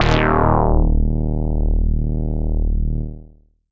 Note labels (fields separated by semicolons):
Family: bass; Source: synthesizer; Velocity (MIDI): 100; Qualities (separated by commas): bright, distorted, tempo-synced